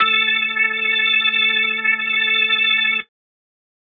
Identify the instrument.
electronic organ